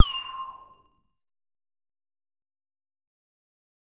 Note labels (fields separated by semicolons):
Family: bass; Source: synthesizer; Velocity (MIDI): 75; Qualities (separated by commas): fast decay, percussive